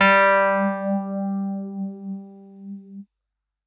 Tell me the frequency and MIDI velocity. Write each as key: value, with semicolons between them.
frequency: 196 Hz; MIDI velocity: 127